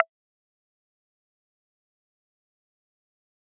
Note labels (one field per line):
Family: guitar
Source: electronic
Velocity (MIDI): 75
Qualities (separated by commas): fast decay, percussive